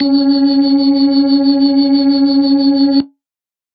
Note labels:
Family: organ; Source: electronic; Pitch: C#4; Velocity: 127; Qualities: bright

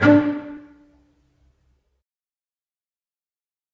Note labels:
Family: string; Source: acoustic; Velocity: 50; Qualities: fast decay, percussive, reverb

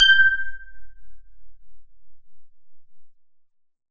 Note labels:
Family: synthesizer lead; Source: synthesizer; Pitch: G6; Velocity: 100

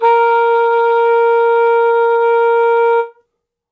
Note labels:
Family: reed; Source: acoustic; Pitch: A#4; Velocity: 75; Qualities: reverb

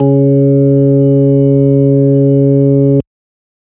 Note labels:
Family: organ; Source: electronic; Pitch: C#3; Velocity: 75

